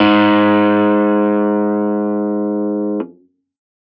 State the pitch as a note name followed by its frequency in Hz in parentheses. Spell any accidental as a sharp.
G#2 (103.8 Hz)